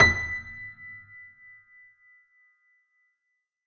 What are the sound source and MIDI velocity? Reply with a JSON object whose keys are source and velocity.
{"source": "acoustic", "velocity": 100}